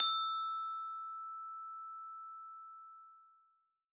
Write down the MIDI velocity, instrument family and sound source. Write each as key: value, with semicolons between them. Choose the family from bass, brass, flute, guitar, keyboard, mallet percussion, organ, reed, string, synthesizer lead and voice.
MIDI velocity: 100; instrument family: mallet percussion; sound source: acoustic